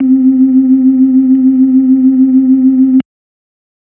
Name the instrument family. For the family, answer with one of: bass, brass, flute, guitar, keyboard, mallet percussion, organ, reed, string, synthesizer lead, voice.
organ